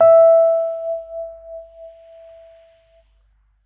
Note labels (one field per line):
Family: keyboard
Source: electronic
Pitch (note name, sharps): E5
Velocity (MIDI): 50